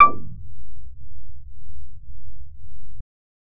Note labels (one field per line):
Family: bass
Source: synthesizer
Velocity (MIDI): 75